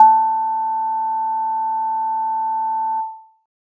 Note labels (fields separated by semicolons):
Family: keyboard; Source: electronic; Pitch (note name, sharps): A5; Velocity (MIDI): 50